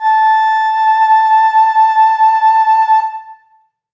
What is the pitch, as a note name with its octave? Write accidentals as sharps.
A5